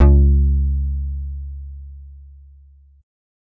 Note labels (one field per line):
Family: bass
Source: synthesizer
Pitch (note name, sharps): C#2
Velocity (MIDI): 100